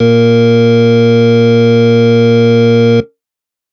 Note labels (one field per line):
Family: organ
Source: electronic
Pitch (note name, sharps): A#2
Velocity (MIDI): 127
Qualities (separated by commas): distorted